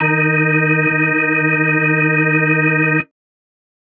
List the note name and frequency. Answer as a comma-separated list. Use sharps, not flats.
D#3, 155.6 Hz